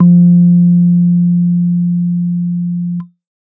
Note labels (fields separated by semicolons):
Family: keyboard; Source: electronic; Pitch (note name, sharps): F3; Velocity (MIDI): 25; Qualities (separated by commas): dark